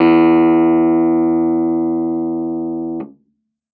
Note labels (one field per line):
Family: keyboard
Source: electronic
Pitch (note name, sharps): E2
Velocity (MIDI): 50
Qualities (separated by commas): distorted